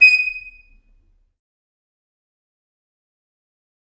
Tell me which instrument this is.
acoustic flute